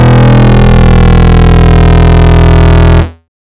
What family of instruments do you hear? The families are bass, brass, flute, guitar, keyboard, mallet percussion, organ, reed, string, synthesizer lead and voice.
bass